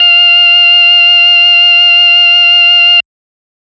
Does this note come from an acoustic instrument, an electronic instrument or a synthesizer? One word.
electronic